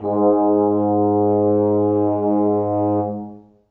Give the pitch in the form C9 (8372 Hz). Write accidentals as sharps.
G#2 (103.8 Hz)